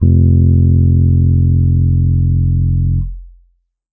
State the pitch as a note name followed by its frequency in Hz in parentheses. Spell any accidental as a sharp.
F1 (43.65 Hz)